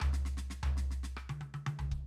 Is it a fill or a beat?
fill